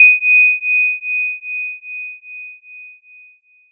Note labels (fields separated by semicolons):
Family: mallet percussion; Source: electronic; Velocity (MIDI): 50; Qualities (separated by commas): bright, multiphonic